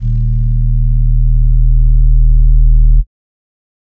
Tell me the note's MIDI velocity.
25